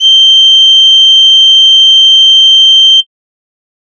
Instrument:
synthesizer flute